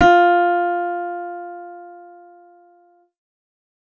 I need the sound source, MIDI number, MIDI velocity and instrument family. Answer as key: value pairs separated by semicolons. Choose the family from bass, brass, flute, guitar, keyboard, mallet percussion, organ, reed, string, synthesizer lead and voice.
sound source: synthesizer; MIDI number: 65; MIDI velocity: 127; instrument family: keyboard